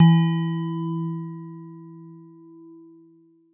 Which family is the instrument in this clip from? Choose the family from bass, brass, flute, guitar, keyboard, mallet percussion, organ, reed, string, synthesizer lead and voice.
mallet percussion